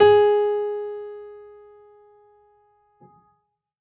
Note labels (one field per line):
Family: keyboard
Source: acoustic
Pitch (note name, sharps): G#4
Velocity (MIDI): 75